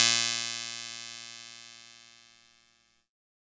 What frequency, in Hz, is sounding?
116.5 Hz